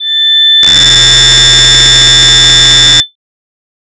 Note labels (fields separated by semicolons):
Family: voice; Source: synthesizer; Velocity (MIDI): 100; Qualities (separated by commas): bright